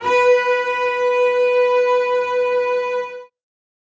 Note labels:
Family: string; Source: acoustic; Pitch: B4; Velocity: 127; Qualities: reverb

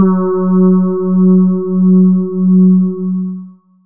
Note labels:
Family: voice; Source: synthesizer; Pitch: F#3; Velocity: 75; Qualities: dark, long release

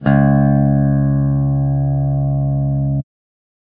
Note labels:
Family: guitar; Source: electronic; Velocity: 50; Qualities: distorted

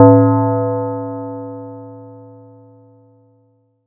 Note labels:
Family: mallet percussion; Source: acoustic; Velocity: 100; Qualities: multiphonic

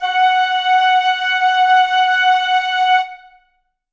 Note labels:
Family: reed; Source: acoustic; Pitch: F#5; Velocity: 127; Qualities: reverb

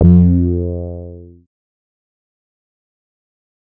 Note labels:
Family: bass; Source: synthesizer; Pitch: F2; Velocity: 50; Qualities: distorted, fast decay

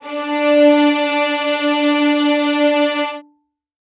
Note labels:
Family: string; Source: acoustic; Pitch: D4; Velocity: 100; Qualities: reverb

